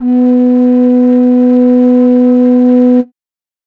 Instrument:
acoustic flute